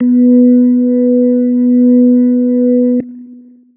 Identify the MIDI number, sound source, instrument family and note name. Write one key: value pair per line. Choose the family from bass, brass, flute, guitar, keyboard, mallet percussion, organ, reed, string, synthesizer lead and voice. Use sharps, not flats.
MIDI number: 59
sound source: electronic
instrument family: organ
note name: B3